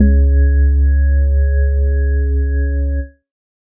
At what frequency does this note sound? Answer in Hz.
69.3 Hz